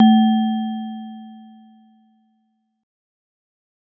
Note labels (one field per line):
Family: mallet percussion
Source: acoustic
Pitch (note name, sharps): A3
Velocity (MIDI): 25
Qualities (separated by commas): dark